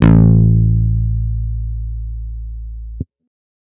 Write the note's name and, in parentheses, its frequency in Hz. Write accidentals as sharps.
A1 (55 Hz)